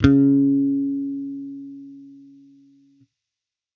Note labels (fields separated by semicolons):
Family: bass; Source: electronic; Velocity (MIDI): 100